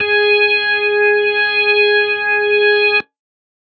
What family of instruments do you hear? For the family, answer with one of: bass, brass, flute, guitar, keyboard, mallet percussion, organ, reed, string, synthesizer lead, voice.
organ